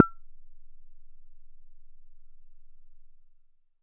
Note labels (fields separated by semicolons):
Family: bass; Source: synthesizer; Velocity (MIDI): 75